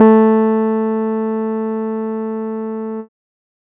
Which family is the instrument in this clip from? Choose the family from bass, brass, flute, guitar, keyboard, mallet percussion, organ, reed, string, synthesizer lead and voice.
keyboard